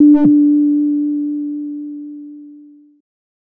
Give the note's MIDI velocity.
50